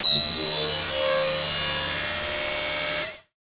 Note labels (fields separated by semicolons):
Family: synthesizer lead; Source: synthesizer; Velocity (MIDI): 100; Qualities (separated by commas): bright, distorted, multiphonic, non-linear envelope